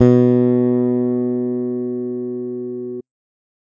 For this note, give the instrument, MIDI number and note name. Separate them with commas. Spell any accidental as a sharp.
electronic bass, 47, B2